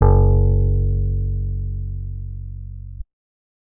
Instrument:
acoustic guitar